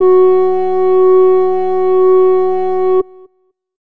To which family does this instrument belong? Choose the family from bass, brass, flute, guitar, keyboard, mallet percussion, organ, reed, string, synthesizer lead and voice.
flute